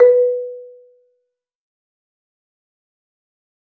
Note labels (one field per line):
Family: mallet percussion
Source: acoustic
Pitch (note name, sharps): B4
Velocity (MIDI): 75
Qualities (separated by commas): dark, fast decay, percussive, reverb